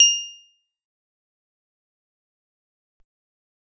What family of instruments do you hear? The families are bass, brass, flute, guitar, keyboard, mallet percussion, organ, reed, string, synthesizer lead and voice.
guitar